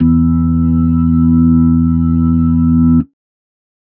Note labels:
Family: organ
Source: electronic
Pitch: E2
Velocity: 25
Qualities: dark

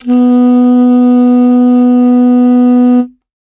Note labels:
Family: reed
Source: acoustic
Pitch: B3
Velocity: 25

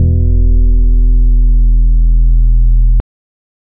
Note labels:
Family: organ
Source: electronic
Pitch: E1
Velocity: 100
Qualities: dark

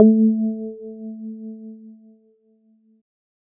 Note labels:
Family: keyboard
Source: electronic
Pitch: A3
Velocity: 25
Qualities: dark

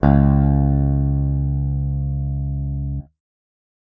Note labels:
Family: guitar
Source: electronic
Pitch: C#2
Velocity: 100

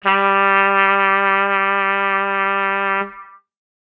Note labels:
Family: brass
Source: acoustic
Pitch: G3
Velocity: 25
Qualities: distorted

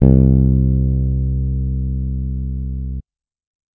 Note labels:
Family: bass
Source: electronic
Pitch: C2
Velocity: 100

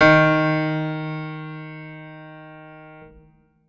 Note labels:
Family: organ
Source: electronic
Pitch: D#3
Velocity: 100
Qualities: reverb

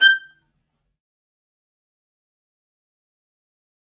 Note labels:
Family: string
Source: acoustic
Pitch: G6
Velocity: 75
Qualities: fast decay, percussive, reverb

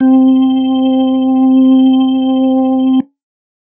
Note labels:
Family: organ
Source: electronic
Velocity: 25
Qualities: dark

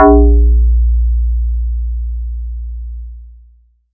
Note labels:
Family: mallet percussion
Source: electronic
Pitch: A#1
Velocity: 127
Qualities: long release, multiphonic

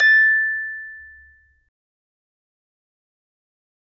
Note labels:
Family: mallet percussion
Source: acoustic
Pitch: A6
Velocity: 75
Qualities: fast decay, reverb

